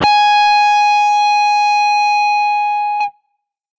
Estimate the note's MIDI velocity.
75